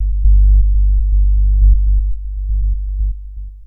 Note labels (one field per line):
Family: synthesizer lead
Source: synthesizer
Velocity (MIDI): 50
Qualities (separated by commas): dark, long release, tempo-synced